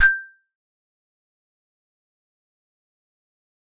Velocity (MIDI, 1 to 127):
75